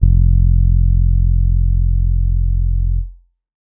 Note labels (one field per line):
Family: keyboard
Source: electronic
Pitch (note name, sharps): F1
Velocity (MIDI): 25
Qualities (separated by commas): dark, distorted